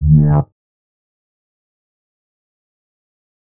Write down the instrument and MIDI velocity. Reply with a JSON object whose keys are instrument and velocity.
{"instrument": "synthesizer bass", "velocity": 25}